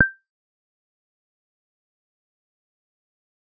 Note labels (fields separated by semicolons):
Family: bass; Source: synthesizer; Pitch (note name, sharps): G6; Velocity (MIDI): 25; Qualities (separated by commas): fast decay, percussive